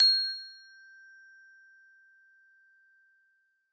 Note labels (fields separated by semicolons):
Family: mallet percussion; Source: acoustic; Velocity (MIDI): 127; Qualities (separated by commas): bright, percussive, reverb